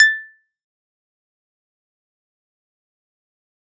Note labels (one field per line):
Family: keyboard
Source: electronic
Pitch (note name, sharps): A6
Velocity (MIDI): 127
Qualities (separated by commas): fast decay, percussive